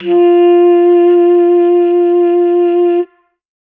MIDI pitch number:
65